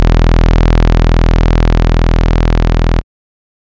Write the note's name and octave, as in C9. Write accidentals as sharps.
E1